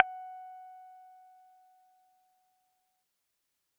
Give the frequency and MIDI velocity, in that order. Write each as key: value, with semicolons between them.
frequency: 740 Hz; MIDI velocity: 100